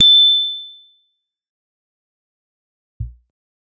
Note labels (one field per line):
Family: guitar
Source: electronic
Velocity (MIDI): 50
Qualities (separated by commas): bright, distorted, fast decay